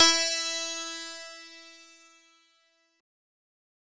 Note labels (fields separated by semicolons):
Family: synthesizer lead; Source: synthesizer; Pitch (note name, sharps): E4; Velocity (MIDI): 127; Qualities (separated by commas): bright, distorted